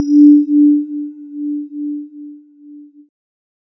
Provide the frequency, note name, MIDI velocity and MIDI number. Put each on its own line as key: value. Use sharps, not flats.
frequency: 293.7 Hz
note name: D4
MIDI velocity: 25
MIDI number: 62